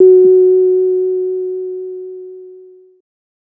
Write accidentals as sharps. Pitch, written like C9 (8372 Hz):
F#4 (370 Hz)